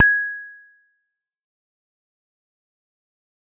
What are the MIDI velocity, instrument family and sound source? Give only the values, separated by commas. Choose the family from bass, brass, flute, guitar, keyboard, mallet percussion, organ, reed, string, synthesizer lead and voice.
127, mallet percussion, acoustic